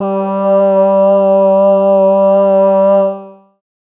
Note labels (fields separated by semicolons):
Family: voice; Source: synthesizer; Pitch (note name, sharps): G3; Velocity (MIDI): 75